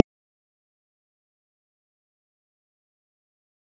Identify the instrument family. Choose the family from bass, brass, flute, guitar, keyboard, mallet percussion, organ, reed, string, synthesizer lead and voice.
mallet percussion